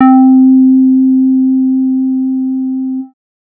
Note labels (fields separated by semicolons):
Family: bass; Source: synthesizer; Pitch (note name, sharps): C4; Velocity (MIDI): 25; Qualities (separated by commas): dark